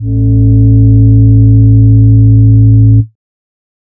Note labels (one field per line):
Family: voice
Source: synthesizer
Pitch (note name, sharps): A1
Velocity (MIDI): 100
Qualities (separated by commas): dark